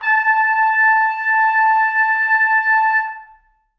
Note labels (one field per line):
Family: brass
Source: acoustic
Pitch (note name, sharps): A5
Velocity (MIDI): 25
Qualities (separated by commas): reverb